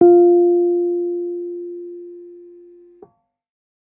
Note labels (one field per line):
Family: keyboard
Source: electronic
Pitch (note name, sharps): F4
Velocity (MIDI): 25